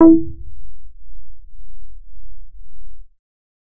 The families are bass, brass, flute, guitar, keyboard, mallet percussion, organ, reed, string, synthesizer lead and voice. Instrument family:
bass